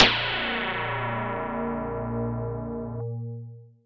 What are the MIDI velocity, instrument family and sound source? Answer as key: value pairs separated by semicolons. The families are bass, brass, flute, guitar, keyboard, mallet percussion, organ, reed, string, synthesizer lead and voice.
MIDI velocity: 127; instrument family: mallet percussion; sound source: electronic